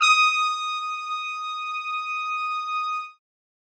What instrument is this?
acoustic brass instrument